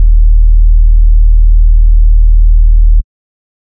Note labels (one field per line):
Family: bass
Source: synthesizer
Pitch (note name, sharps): D#1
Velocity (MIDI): 127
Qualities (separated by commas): dark